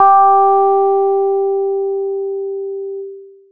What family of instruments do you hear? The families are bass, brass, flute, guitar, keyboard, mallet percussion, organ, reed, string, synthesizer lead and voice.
bass